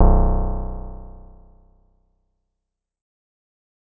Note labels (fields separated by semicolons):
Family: bass; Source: synthesizer; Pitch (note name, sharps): B0; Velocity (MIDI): 100; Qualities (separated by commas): fast decay